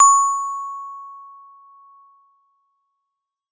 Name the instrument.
acoustic mallet percussion instrument